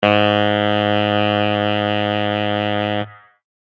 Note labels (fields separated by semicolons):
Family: reed; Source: acoustic; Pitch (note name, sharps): G#2; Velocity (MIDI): 50